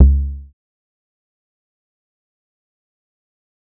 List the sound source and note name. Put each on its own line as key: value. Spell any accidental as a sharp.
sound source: synthesizer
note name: C#2